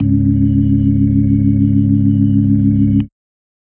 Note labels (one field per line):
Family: organ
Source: electronic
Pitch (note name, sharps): C#1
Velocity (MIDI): 100